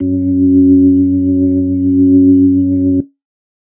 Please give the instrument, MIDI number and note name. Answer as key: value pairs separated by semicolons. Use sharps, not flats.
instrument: electronic organ; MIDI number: 42; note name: F#2